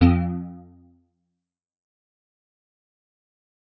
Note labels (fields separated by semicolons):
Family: guitar; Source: electronic; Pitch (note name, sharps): F2; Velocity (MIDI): 25; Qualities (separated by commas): fast decay, percussive